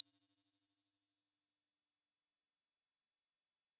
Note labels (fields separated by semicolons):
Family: mallet percussion; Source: acoustic; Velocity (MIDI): 127; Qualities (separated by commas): bright, multiphonic